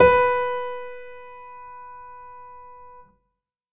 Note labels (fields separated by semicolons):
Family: keyboard; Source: acoustic; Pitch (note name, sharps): B4; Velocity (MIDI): 75; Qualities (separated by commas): reverb